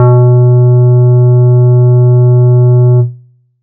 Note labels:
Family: bass; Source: synthesizer; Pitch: B2; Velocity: 50

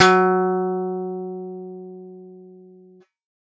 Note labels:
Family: guitar; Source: synthesizer; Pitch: F#3; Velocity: 75

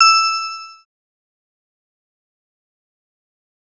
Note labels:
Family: synthesizer lead; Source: synthesizer; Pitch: E6; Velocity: 100; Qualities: bright, distorted, fast decay

